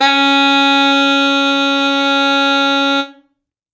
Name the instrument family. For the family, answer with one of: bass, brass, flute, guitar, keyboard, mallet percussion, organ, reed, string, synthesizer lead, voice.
reed